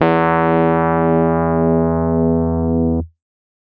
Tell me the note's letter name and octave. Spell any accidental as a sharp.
E2